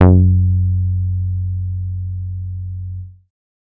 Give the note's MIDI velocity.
100